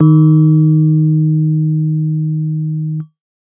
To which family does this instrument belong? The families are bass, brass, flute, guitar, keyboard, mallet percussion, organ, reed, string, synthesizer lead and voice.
keyboard